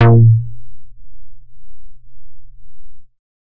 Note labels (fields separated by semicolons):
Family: bass; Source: synthesizer; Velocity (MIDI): 100; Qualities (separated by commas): distorted